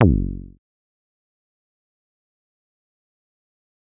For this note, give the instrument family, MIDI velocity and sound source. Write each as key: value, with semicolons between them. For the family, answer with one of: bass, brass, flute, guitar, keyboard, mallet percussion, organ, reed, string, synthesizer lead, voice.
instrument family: bass; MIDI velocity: 50; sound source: synthesizer